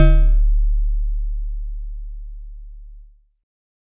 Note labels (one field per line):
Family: mallet percussion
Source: acoustic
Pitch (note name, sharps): D1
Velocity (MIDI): 50